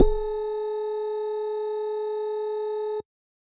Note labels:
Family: bass; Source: synthesizer; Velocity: 50

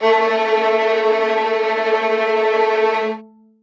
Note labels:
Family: string; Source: acoustic; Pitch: A3; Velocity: 127; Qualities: non-linear envelope, reverb

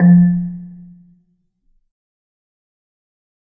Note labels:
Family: mallet percussion; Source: acoustic; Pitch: F3; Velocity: 50; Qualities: dark, fast decay, reverb

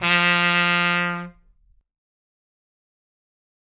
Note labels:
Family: brass; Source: acoustic; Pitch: F3; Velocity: 75; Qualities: fast decay

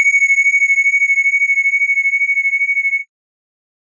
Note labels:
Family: organ; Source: electronic; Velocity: 100

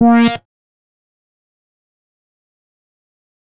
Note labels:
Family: bass; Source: synthesizer; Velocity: 100; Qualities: fast decay, percussive

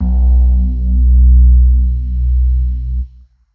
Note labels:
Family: keyboard; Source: electronic; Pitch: B1; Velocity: 50; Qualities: dark

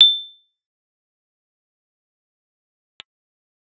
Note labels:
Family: bass; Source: synthesizer; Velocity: 75; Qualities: bright, fast decay, percussive

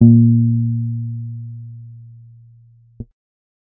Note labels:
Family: bass; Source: synthesizer; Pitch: A#2; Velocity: 50; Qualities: dark

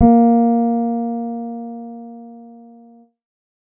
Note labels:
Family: keyboard; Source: synthesizer; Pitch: A#3; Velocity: 25; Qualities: dark

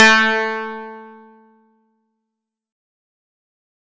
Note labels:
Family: guitar; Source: acoustic; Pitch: A3; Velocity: 100; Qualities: distorted, fast decay

